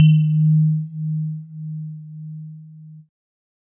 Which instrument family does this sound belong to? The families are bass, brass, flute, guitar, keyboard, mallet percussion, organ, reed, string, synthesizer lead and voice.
keyboard